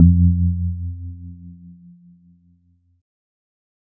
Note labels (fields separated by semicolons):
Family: keyboard; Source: electronic; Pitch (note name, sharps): F2; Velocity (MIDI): 50; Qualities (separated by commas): dark